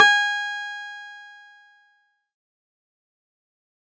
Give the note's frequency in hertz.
830.6 Hz